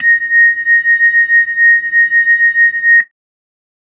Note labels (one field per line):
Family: keyboard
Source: electronic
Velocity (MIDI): 25